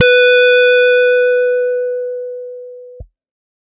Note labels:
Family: guitar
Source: electronic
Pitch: B4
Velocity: 75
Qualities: bright, distorted

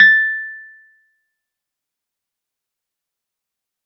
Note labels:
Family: keyboard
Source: electronic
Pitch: A6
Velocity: 127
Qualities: fast decay, percussive

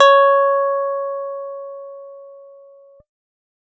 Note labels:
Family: guitar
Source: electronic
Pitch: C#5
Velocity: 50

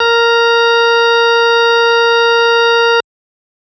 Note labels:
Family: organ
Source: electronic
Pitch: A#4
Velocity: 75

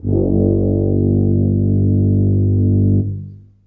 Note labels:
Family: brass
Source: acoustic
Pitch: G1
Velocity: 50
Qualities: dark, long release, reverb

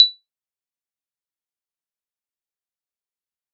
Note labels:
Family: keyboard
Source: electronic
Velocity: 100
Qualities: bright, fast decay, percussive

